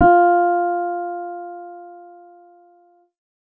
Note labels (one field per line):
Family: keyboard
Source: synthesizer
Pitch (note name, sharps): F4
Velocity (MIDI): 50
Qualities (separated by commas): dark